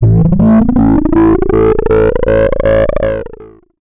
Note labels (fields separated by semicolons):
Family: bass; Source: synthesizer; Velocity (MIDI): 50; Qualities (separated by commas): distorted, long release, multiphonic, tempo-synced